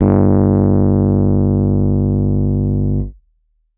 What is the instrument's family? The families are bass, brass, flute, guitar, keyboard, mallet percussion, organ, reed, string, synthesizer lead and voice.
keyboard